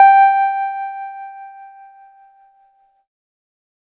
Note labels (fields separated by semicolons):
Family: keyboard; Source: electronic; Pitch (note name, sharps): G5; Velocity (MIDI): 25; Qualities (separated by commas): distorted